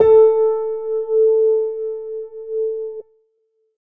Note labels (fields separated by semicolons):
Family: keyboard; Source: electronic; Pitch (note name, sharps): A4; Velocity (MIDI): 50; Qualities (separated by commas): dark